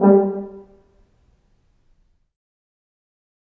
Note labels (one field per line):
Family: brass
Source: acoustic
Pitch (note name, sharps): G3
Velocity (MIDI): 50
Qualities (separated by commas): dark, fast decay, percussive, reverb